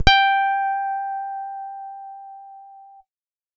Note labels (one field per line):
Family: guitar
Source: electronic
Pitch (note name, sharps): G5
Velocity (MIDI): 127